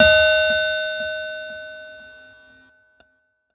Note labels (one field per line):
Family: keyboard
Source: electronic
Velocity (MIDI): 75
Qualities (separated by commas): bright, distorted